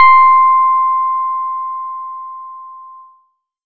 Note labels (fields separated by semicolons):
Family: guitar; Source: acoustic; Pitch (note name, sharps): C6; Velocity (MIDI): 25; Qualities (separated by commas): dark